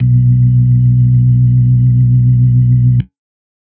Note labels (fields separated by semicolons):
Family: organ; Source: electronic; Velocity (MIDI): 127; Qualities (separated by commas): dark, reverb